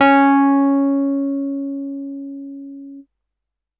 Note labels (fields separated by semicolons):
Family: keyboard; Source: electronic; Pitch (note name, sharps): C#4; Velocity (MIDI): 127